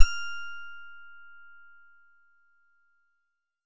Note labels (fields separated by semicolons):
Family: guitar; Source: synthesizer; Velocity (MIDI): 75; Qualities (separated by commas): percussive